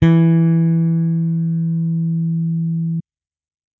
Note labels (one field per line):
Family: bass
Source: electronic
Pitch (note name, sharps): E3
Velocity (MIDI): 100